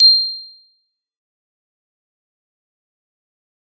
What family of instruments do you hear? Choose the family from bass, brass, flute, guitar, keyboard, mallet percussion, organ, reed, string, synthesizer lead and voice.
mallet percussion